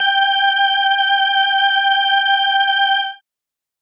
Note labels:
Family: keyboard; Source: synthesizer; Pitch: G5; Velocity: 100; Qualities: bright

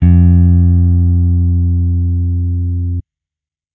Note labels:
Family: bass; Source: electronic; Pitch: F2; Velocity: 50

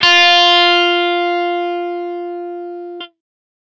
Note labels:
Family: guitar; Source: electronic; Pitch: F4; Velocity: 100; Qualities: bright, distorted

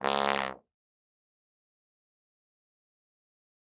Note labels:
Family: brass; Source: acoustic; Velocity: 75; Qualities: bright, fast decay, reverb

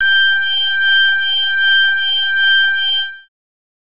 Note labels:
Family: bass; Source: synthesizer; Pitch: G6; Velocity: 127; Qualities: bright, distorted

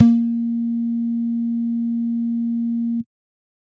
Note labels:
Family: bass; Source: synthesizer; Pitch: A#3; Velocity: 127; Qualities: distorted

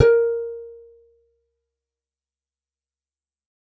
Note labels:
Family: guitar; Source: acoustic; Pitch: A#4; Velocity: 25; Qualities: fast decay

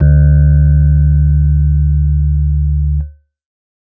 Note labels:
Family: keyboard; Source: electronic; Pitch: D2; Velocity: 25

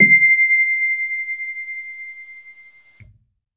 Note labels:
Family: keyboard; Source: electronic; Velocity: 25

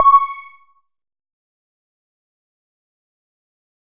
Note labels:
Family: bass; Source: synthesizer; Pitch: C#6; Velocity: 127; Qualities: fast decay, percussive

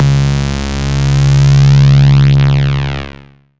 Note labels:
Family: bass; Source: synthesizer; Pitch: C#2; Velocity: 127; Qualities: bright, distorted

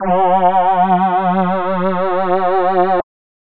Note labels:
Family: voice; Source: synthesizer; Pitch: F#3; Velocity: 127

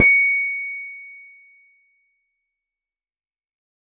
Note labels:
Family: keyboard; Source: electronic; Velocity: 50; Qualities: fast decay

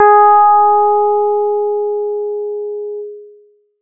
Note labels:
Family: bass; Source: synthesizer; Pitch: G#4; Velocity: 75; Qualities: distorted

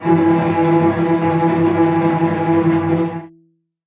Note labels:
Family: string; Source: acoustic; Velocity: 100; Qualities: bright, non-linear envelope, reverb

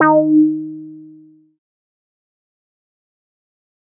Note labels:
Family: bass; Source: synthesizer; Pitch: D#4; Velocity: 25; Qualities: distorted, fast decay

